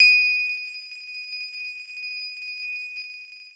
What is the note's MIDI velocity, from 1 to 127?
100